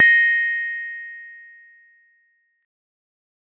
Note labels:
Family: mallet percussion; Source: acoustic; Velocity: 75; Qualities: reverb

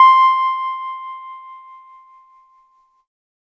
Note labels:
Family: keyboard; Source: electronic; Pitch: C6; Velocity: 75; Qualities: distorted

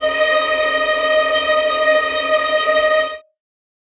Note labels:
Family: string; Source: acoustic; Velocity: 25; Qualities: bright, non-linear envelope, reverb

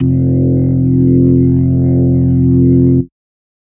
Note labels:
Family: organ; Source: electronic; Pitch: F1; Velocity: 25; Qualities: distorted

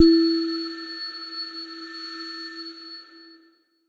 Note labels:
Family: mallet percussion; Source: electronic; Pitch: E4; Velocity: 75; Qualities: bright, non-linear envelope

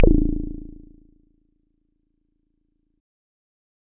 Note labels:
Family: bass; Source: synthesizer; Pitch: A0; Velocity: 127; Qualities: distorted

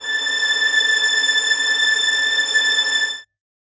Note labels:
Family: string; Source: acoustic; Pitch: A6; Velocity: 50; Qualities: reverb

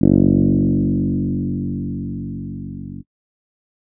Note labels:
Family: keyboard; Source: electronic; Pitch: F#1; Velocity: 50; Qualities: dark

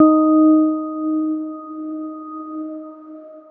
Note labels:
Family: keyboard; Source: electronic; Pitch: D#4; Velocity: 50; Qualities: dark, long release

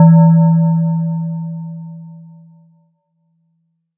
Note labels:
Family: mallet percussion; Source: electronic; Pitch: E3; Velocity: 50; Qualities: multiphonic

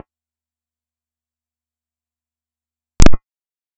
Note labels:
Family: bass; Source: synthesizer; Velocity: 127; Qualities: percussive, reverb

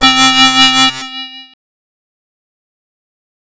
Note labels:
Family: bass; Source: synthesizer; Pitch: C4; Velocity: 25; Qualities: bright, distorted, fast decay, multiphonic

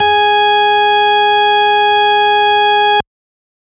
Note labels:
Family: organ; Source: electronic; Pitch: G#4; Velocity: 50

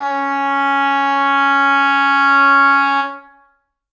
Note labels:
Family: reed; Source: acoustic; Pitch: C#4; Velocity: 75; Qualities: reverb

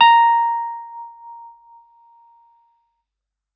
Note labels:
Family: keyboard; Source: electronic; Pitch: A#5; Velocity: 127

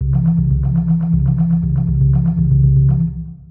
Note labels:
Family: mallet percussion; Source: synthesizer; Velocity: 75; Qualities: dark, long release, multiphonic, percussive, tempo-synced

